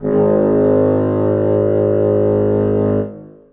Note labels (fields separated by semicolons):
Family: reed; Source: acoustic; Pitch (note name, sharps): G#1; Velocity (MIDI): 50; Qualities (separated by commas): reverb